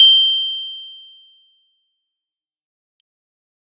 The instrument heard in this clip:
electronic keyboard